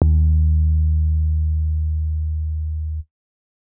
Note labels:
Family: keyboard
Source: electronic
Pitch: D#2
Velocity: 25

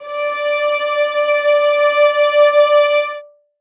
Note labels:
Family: string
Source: acoustic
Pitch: D5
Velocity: 75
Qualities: reverb

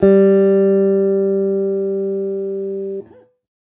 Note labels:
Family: guitar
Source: electronic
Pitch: G3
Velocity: 50

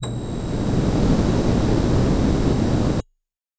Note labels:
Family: voice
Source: synthesizer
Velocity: 50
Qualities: multiphonic

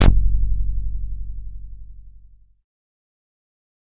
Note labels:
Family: bass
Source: synthesizer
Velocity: 50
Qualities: distorted

